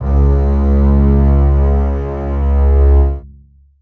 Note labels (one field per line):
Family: string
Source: acoustic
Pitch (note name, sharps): C#2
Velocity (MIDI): 100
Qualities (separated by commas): long release, reverb